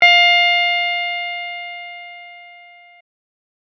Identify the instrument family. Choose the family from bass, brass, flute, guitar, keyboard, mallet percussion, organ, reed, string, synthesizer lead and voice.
keyboard